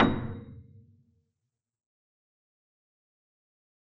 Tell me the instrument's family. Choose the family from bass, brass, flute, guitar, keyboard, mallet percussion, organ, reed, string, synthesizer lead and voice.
keyboard